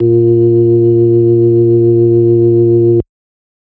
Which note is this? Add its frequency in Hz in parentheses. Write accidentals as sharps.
A#2 (116.5 Hz)